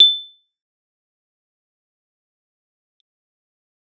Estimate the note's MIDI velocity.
127